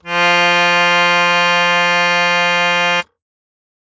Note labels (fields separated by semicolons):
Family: keyboard; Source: acoustic; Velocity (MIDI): 25; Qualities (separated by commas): bright